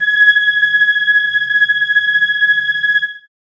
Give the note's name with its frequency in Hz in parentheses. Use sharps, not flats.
G#6 (1661 Hz)